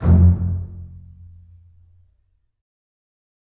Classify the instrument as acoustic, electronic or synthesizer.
acoustic